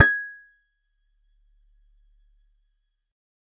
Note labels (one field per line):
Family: guitar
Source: acoustic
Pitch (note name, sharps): G#6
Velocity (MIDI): 50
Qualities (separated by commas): percussive